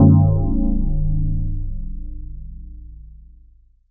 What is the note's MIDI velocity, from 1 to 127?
127